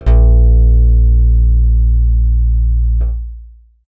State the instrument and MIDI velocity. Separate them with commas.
synthesizer bass, 25